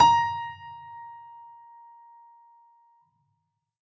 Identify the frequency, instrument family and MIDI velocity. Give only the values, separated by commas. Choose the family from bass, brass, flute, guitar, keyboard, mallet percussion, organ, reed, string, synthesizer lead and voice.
932.3 Hz, keyboard, 127